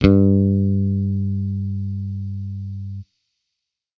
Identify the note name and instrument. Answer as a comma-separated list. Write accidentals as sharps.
G2, electronic bass